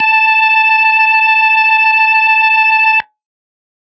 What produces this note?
electronic organ